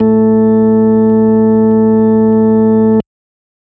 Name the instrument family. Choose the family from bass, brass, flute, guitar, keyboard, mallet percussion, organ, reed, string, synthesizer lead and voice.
organ